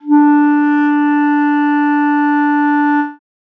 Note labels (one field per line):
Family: reed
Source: acoustic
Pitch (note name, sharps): D4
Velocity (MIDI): 50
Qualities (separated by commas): dark